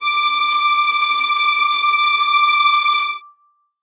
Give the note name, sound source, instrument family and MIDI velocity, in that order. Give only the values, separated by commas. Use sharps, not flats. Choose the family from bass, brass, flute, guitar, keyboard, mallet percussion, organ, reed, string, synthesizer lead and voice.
D6, acoustic, string, 100